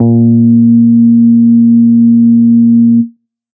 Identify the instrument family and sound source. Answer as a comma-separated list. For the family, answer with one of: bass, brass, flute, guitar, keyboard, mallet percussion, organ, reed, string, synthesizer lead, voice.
bass, synthesizer